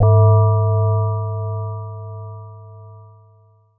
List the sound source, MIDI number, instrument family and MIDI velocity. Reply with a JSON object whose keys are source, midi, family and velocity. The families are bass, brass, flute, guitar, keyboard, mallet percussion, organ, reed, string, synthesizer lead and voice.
{"source": "synthesizer", "midi": 44, "family": "mallet percussion", "velocity": 75}